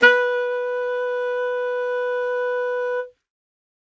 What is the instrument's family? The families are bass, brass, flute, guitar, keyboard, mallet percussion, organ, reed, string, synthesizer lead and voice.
reed